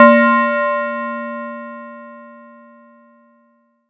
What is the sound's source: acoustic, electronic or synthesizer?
acoustic